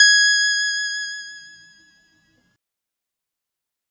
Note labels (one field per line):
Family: keyboard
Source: synthesizer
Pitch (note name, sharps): G#6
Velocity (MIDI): 50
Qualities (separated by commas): bright, fast decay